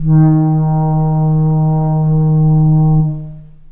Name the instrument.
acoustic flute